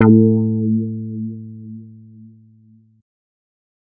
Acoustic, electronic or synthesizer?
synthesizer